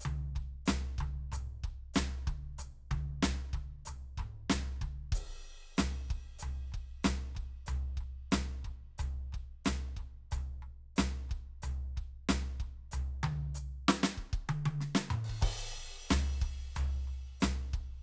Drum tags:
rock, beat, 93 BPM, 4/4, crash, hi-hat pedal, snare, high tom, mid tom, floor tom, kick

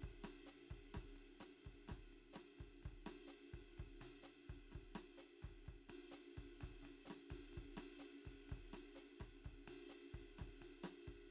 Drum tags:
bossa nova, beat, 127 BPM, 4/4, ride, hi-hat pedal, snare, cross-stick, kick

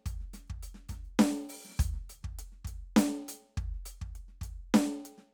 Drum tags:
rock, beat, 102 BPM, 3/4, closed hi-hat, open hi-hat, hi-hat pedal, snare, kick

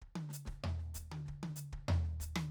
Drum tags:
Brazilian baião, fill, 95 BPM, 4/4, hi-hat pedal, snare, cross-stick, high tom, floor tom, kick

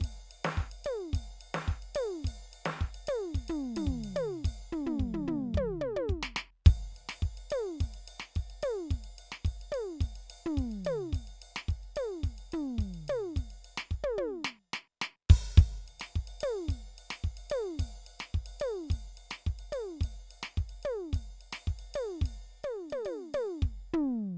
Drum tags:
calypso, beat, 108 BPM, 4/4, ride, ride bell, open hi-hat, hi-hat pedal, snare, high tom, floor tom, kick

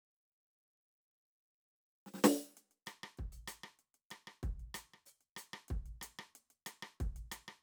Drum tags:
Afrobeat, beat, 94 BPM, 4/4, closed hi-hat, open hi-hat, hi-hat pedal, snare, cross-stick, kick

